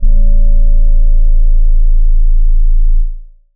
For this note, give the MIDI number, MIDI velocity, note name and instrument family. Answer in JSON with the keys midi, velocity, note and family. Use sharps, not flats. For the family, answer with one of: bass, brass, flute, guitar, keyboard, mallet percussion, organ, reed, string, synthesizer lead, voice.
{"midi": 21, "velocity": 25, "note": "A0", "family": "keyboard"}